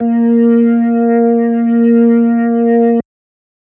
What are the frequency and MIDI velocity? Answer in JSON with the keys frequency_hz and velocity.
{"frequency_hz": 233.1, "velocity": 100}